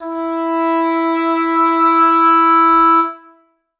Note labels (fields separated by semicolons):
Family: reed; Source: acoustic; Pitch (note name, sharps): E4; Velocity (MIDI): 100; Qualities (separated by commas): reverb